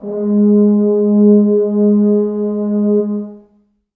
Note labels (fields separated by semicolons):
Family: brass; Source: acoustic; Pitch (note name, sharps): G#3; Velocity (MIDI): 50; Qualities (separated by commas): dark, long release, reverb